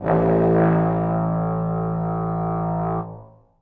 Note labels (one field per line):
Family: brass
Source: acoustic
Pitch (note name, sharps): A1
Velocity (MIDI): 75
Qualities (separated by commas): bright, reverb